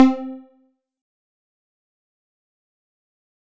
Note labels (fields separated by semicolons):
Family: bass; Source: synthesizer; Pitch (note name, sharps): C4; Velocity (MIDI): 127; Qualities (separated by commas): fast decay, percussive